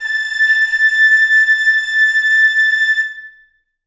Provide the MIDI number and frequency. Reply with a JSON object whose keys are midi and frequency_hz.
{"midi": 93, "frequency_hz": 1760}